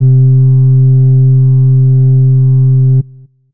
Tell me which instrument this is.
acoustic flute